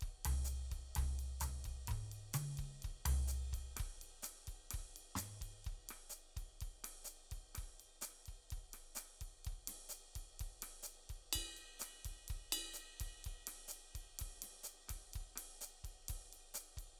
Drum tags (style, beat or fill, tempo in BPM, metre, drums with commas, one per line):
bossa nova
beat
127 BPM
4/4
ride, ride bell, hi-hat pedal, snare, cross-stick, high tom, mid tom, floor tom, kick